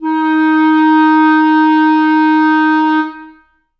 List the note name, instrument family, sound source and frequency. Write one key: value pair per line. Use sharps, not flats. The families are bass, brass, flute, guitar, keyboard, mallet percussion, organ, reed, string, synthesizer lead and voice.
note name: D#4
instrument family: reed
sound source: acoustic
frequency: 311.1 Hz